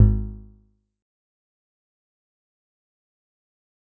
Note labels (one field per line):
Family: guitar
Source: synthesizer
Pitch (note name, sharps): G#1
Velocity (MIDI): 25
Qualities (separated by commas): dark, fast decay, percussive